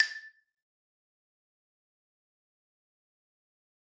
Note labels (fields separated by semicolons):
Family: mallet percussion; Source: acoustic; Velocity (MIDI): 127; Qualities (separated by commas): fast decay, percussive, reverb